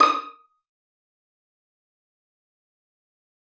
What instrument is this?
acoustic string instrument